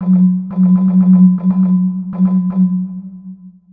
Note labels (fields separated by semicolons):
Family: mallet percussion; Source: synthesizer; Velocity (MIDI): 50; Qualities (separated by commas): dark, long release, multiphonic, percussive, tempo-synced